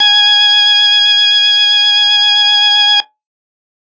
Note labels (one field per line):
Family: organ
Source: electronic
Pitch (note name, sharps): G#5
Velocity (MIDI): 25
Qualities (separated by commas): bright, distorted